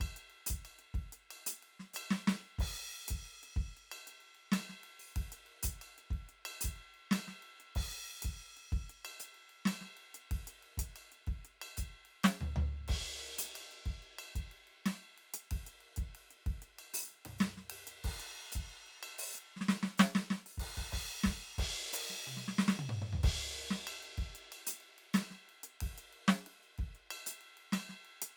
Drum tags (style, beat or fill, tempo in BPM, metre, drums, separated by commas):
rock, beat, 93 BPM, 4/4, crash, ride, ride bell, closed hi-hat, open hi-hat, hi-hat pedal, snare, cross-stick, high tom, mid tom, floor tom, kick